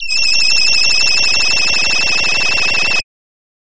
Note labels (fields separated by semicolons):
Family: voice; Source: synthesizer; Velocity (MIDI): 127; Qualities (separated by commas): bright